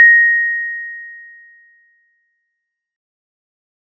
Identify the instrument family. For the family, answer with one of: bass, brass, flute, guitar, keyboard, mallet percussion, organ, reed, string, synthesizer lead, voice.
mallet percussion